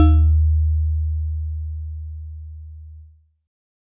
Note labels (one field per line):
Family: mallet percussion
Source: acoustic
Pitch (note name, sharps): D#2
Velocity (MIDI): 25